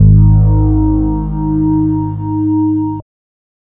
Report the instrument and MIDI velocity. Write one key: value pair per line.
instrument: synthesizer bass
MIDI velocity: 75